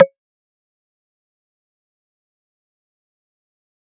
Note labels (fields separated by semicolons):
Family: mallet percussion; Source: acoustic; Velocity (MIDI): 75; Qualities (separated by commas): fast decay, percussive